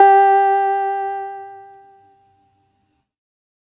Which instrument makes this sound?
electronic keyboard